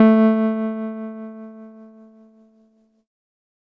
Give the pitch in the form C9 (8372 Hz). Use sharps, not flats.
A3 (220 Hz)